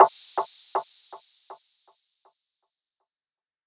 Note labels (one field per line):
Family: synthesizer lead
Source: synthesizer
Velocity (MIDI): 50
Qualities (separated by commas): bright, non-linear envelope, reverb